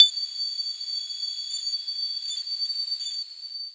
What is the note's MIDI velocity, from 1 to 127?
50